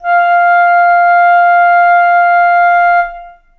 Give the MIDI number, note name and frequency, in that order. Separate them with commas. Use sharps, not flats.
77, F5, 698.5 Hz